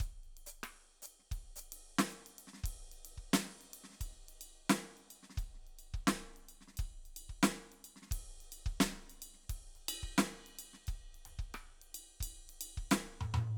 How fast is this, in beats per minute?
110 BPM